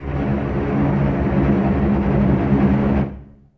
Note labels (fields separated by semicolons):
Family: string; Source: acoustic; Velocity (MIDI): 25; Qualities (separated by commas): non-linear envelope, reverb